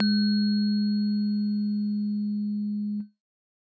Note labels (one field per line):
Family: keyboard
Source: acoustic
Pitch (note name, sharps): G#3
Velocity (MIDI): 25